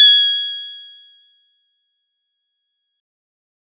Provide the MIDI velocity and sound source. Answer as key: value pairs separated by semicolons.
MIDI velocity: 50; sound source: synthesizer